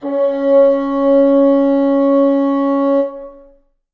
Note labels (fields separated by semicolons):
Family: reed; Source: acoustic; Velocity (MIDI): 100; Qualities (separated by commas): long release, reverb